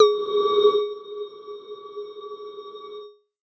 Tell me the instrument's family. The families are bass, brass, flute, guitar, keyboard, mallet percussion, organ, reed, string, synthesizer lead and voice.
mallet percussion